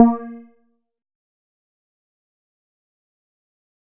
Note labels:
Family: bass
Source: synthesizer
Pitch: A#3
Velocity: 127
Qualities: dark, fast decay, percussive

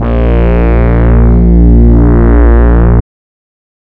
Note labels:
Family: reed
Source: synthesizer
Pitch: A#1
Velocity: 100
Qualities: distorted, non-linear envelope

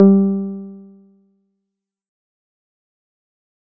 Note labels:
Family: guitar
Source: synthesizer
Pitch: G3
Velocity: 127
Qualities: dark, fast decay

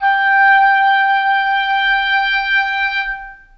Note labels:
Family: reed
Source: acoustic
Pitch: G5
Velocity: 25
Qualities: long release, reverb

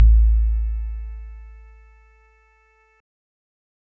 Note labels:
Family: keyboard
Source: electronic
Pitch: A1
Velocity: 100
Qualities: dark

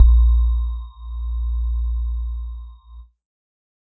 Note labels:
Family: synthesizer lead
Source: synthesizer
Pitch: A#1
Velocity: 25

